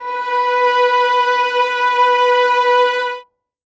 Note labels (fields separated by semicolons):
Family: string; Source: acoustic; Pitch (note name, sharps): B4; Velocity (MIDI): 75; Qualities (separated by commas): reverb